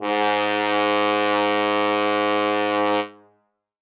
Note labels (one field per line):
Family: brass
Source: acoustic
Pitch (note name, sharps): G#2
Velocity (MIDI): 127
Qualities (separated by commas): reverb